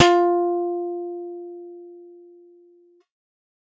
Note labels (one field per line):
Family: guitar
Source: synthesizer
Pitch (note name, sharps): F4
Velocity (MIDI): 127